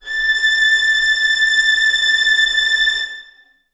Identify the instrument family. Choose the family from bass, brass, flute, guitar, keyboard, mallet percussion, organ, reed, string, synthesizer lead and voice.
string